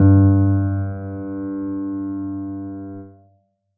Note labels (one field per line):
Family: keyboard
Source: acoustic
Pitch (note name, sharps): G2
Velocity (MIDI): 75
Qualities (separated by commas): reverb